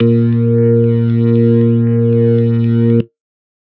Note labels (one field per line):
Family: organ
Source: electronic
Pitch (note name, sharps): A#2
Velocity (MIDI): 100